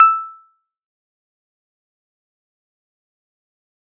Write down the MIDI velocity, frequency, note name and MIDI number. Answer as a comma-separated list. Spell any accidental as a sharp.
50, 1319 Hz, E6, 88